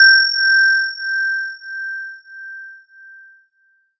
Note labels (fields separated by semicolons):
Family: mallet percussion; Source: electronic; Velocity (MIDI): 127; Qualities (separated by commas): bright, multiphonic